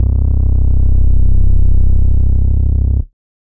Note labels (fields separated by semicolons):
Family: bass; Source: synthesizer; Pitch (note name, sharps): C1; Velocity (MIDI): 127; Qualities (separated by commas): distorted